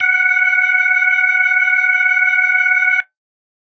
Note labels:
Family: organ; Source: electronic; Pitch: F#5; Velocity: 75; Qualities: bright

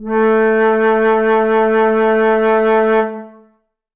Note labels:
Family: flute; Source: acoustic; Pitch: A3; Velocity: 127; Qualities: reverb

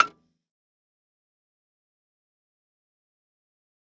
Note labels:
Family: mallet percussion; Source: acoustic; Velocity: 127; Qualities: fast decay, percussive, reverb

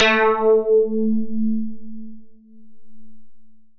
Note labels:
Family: synthesizer lead; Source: synthesizer; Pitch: A3; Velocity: 100; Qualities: long release

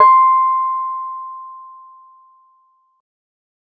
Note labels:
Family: keyboard; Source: electronic; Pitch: C6; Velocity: 100

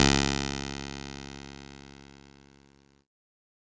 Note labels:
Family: keyboard; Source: electronic; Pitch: C#2; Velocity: 25; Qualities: bright, distorted

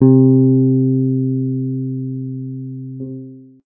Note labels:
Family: guitar; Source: electronic; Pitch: C3; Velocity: 25; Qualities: long release

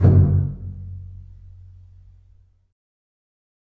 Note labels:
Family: string; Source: acoustic; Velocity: 50; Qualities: reverb

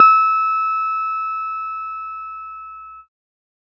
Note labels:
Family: keyboard; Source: electronic; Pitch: E6; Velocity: 127

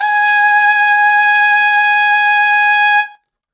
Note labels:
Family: reed; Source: acoustic; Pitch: G#5; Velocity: 127; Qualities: reverb

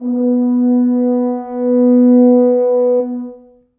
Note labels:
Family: brass; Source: acoustic; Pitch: B3; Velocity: 75; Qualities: dark, long release, reverb

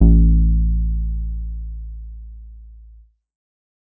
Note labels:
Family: bass; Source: synthesizer; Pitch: A1; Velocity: 25; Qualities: dark

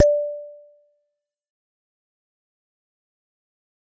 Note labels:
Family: mallet percussion; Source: acoustic; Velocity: 100; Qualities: fast decay, percussive

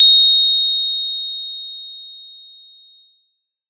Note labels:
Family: mallet percussion; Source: acoustic; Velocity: 127; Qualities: bright

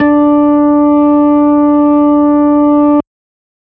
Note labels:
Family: organ; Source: electronic; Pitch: D4; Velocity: 127

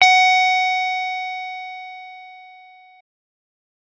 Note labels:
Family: keyboard; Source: electronic; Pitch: F#5; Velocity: 75; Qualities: distorted

